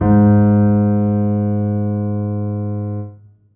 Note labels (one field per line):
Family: keyboard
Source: acoustic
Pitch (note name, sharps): G#2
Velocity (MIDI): 50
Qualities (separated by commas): reverb